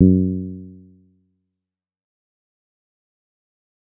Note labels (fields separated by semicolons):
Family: bass; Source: synthesizer; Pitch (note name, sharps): F#2; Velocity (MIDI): 50; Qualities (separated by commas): dark, fast decay